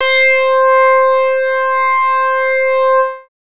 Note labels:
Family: bass; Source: synthesizer; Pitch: C5; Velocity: 75; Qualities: distorted

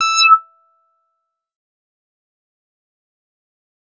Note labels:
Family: bass; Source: synthesizer; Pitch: E6; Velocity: 127; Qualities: bright, distorted, fast decay, percussive

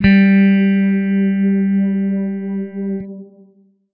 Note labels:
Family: guitar; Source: electronic; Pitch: G3; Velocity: 75; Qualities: distorted, long release

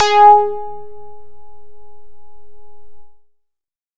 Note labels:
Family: bass; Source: synthesizer; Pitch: G#4; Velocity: 50; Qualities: distorted

